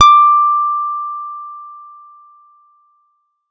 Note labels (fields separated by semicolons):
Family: guitar; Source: electronic; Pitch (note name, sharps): D6; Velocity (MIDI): 100